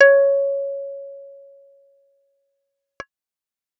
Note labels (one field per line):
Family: bass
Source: synthesizer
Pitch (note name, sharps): C#5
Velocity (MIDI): 100